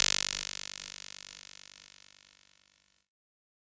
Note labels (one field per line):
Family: keyboard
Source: electronic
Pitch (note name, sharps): G1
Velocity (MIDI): 75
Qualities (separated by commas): bright, distorted